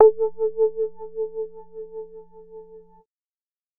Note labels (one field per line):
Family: bass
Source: synthesizer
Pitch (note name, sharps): A4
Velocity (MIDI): 50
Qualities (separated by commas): dark, distorted